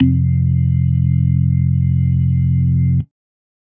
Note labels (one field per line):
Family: organ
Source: electronic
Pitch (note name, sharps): F1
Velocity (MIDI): 127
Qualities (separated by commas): dark